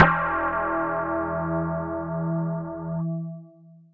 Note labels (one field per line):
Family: mallet percussion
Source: electronic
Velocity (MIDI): 100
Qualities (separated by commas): long release